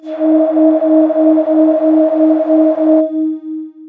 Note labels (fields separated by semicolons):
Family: voice; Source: synthesizer; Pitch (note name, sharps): D#4; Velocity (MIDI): 100; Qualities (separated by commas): distorted, long release